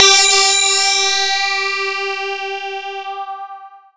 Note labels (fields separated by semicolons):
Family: mallet percussion; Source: electronic; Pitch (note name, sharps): G4; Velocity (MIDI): 75; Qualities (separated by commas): bright, distorted, long release, non-linear envelope